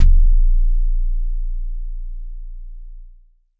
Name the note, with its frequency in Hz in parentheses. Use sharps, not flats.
A#0 (29.14 Hz)